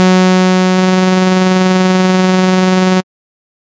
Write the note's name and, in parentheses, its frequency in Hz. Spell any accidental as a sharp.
F#3 (185 Hz)